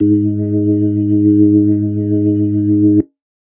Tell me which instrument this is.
electronic organ